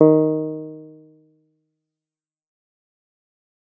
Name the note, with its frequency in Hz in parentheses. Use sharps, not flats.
D#3 (155.6 Hz)